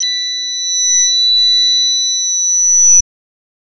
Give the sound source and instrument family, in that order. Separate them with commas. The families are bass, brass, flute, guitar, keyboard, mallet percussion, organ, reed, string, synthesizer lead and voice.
synthesizer, voice